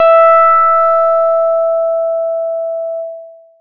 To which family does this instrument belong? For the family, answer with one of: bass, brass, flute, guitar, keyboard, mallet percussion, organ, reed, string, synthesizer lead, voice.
bass